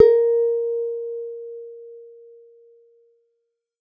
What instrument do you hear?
electronic guitar